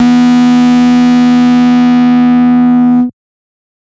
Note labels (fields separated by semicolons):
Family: bass; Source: synthesizer; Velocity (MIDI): 25; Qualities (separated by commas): bright, distorted, multiphonic